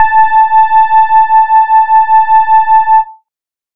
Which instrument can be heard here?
synthesizer bass